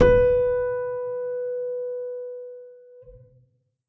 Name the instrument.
acoustic keyboard